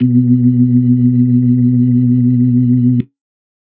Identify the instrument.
electronic organ